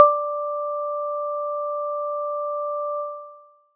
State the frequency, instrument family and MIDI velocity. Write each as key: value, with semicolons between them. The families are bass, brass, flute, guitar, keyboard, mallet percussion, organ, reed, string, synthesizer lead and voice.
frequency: 587.3 Hz; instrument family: mallet percussion; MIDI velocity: 127